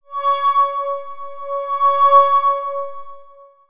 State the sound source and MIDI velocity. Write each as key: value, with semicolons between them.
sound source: synthesizer; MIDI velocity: 50